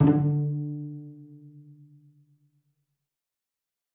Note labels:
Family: string; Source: acoustic; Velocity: 75; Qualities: dark, reverb

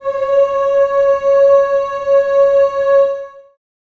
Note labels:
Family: voice; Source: acoustic; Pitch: C#5; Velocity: 50; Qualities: long release, reverb

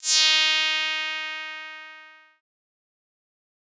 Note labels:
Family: bass; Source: synthesizer; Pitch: D#4; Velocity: 100; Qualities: bright, distorted, fast decay

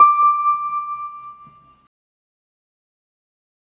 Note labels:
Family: organ; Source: electronic; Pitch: D6; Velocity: 75; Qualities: fast decay

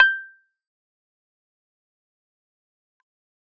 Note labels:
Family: keyboard; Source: electronic; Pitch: G6; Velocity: 25; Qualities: fast decay, percussive

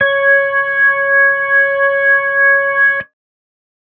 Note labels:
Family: organ; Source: electronic; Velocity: 75

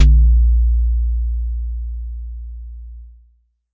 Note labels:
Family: bass; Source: synthesizer; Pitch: A#1; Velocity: 50; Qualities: distorted

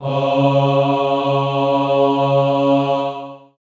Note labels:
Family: voice; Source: acoustic; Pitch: C#3; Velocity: 100; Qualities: reverb

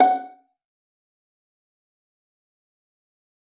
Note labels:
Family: string; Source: acoustic; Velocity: 75; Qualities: fast decay, percussive, reverb

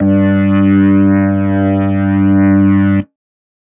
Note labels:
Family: organ; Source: electronic; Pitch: G2; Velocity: 100

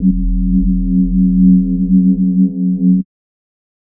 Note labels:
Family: mallet percussion; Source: synthesizer; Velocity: 25; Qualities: multiphonic, non-linear envelope

